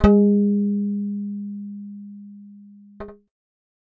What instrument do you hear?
synthesizer bass